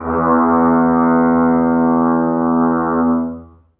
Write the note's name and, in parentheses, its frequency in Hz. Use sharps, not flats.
E2 (82.41 Hz)